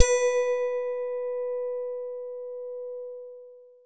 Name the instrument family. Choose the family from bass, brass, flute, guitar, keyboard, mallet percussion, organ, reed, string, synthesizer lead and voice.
guitar